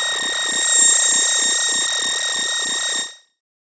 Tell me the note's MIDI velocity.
75